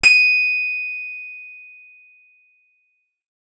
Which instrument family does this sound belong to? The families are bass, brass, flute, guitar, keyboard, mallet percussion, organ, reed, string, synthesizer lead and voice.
guitar